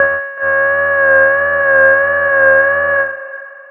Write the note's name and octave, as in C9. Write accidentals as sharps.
C#5